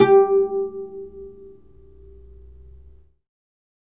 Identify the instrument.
acoustic guitar